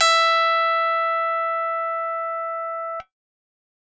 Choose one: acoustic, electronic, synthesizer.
electronic